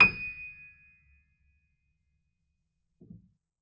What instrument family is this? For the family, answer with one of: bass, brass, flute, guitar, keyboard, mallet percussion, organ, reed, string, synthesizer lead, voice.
keyboard